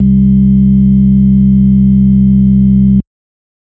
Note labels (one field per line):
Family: organ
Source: electronic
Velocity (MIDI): 127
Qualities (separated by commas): dark